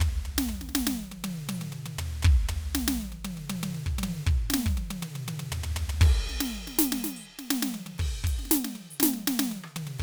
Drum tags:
rock
beat
120 BPM
4/4
crash, ride, open hi-hat, hi-hat pedal, snare, cross-stick, high tom, mid tom, floor tom, kick

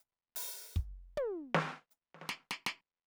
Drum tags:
reggae
fill
78 BPM
4/4
closed hi-hat, open hi-hat, hi-hat pedal, snare, high tom, kick

